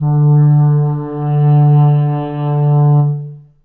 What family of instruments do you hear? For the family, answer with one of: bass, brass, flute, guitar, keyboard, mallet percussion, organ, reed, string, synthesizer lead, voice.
reed